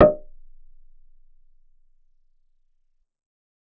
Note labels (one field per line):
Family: bass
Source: synthesizer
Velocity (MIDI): 25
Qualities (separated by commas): percussive, reverb